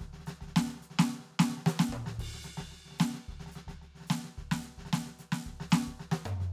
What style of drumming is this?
Brazilian baião